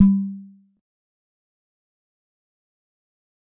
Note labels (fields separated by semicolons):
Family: mallet percussion; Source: acoustic; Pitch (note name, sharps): G3; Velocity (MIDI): 25; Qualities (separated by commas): dark, fast decay, percussive